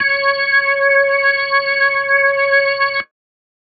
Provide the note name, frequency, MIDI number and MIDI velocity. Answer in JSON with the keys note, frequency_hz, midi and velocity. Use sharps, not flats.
{"note": "C#5", "frequency_hz": 554.4, "midi": 73, "velocity": 127}